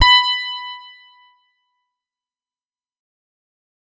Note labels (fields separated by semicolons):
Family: guitar; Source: electronic; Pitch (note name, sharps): B5; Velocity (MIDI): 75; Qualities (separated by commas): distorted, fast decay